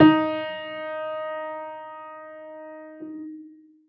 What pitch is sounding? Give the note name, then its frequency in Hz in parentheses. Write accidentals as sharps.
D#4 (311.1 Hz)